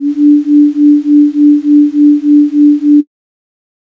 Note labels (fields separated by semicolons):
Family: flute; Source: synthesizer; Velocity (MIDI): 127; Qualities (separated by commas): dark